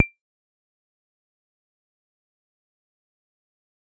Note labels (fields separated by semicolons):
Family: bass; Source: synthesizer; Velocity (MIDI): 50; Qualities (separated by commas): fast decay, percussive